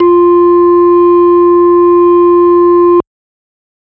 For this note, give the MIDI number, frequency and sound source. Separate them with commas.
65, 349.2 Hz, electronic